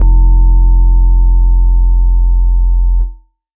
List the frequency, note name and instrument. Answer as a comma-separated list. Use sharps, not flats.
43.65 Hz, F1, electronic keyboard